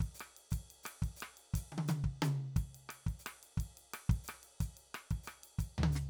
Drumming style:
chacarera